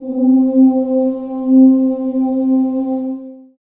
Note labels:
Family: voice; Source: acoustic; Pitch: C4; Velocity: 100; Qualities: dark, long release, reverb

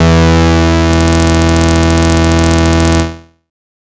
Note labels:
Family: bass; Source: synthesizer; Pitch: E2; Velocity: 75; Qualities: bright, distorted

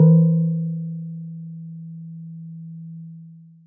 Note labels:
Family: mallet percussion; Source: acoustic; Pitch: E3; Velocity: 25; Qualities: long release

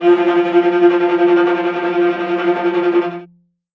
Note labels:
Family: string; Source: acoustic; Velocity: 127; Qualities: non-linear envelope, reverb

